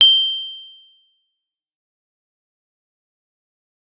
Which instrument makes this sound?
electronic guitar